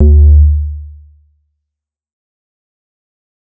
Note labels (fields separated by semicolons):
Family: bass; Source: synthesizer; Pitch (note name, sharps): D2; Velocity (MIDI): 127; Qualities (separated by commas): dark, fast decay